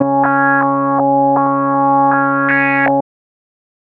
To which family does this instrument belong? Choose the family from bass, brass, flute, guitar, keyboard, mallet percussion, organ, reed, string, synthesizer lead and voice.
bass